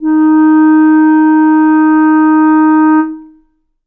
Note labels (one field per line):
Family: reed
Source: acoustic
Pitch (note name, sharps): D#4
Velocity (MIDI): 75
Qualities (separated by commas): reverb